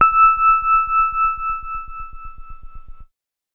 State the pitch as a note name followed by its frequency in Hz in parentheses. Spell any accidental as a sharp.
E6 (1319 Hz)